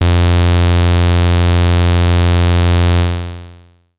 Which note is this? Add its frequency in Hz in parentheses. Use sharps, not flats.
F2 (87.31 Hz)